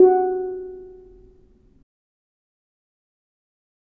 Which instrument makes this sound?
acoustic mallet percussion instrument